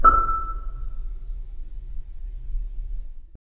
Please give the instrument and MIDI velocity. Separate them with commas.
acoustic mallet percussion instrument, 25